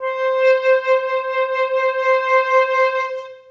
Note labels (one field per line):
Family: flute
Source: acoustic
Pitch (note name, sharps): C5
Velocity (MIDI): 75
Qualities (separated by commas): long release, reverb